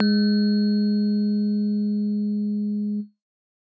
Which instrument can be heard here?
acoustic keyboard